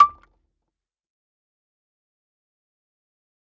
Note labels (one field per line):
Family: mallet percussion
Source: acoustic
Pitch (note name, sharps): D6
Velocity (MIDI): 75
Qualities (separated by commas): fast decay, percussive, reverb